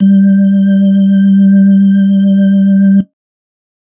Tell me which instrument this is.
electronic organ